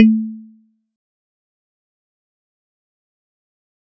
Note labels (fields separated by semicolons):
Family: mallet percussion; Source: acoustic; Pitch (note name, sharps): A3; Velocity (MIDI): 25; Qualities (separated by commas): fast decay, percussive